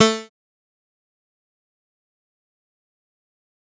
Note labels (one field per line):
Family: bass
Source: synthesizer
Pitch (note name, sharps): A3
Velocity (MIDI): 75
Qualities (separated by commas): bright, distorted, fast decay, percussive